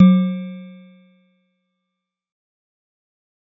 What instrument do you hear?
acoustic mallet percussion instrument